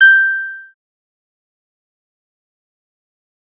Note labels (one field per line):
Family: bass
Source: synthesizer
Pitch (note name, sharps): G6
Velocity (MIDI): 25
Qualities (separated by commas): fast decay, percussive